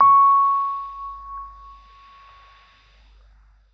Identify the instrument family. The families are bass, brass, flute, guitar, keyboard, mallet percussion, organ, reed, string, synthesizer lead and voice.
keyboard